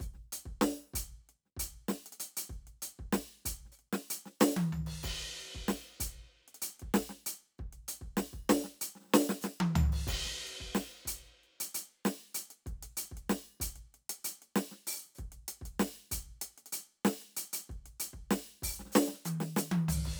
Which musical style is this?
rock